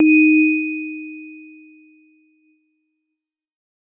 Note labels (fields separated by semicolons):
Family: keyboard; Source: electronic; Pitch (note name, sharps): D#4; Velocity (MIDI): 25